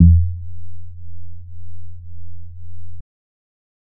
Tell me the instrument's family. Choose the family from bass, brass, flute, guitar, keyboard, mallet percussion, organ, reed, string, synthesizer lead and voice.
bass